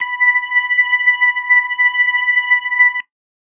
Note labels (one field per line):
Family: organ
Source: electronic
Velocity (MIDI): 100